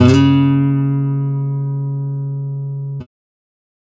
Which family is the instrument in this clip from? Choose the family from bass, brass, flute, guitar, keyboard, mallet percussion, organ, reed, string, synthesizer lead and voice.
guitar